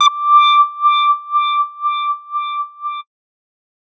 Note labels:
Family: bass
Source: synthesizer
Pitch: D6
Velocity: 100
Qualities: distorted

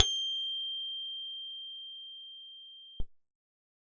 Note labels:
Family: keyboard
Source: electronic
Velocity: 75

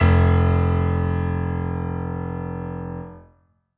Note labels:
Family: keyboard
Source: acoustic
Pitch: F1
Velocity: 127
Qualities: reverb

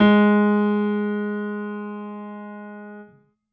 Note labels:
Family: keyboard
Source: acoustic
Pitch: G#3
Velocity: 75

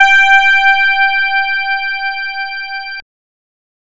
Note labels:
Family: bass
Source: synthesizer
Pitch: G5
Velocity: 25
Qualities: bright, distorted, multiphonic

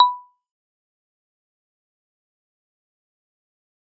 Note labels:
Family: mallet percussion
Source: acoustic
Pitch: B5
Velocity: 75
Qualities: fast decay, percussive

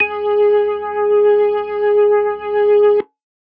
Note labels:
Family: organ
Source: electronic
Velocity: 25

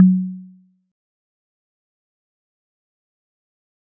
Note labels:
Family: mallet percussion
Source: acoustic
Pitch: F#3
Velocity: 25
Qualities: fast decay, percussive

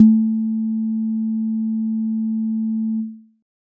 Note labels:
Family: keyboard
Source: electronic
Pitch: A3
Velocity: 75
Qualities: dark

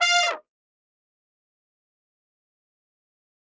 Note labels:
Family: brass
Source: acoustic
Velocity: 100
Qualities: bright, fast decay, percussive, reverb

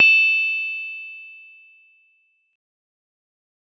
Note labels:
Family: mallet percussion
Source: acoustic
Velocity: 100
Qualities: fast decay, reverb

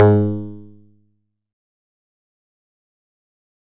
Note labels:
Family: guitar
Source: acoustic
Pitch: G#2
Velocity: 50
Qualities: distorted, fast decay, percussive

